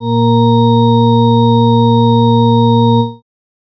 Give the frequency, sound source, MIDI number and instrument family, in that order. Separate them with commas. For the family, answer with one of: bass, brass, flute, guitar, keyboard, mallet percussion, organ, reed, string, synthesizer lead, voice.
116.5 Hz, electronic, 46, organ